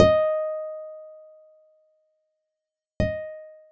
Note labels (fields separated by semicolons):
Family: guitar; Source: acoustic; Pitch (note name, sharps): D#5; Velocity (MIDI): 127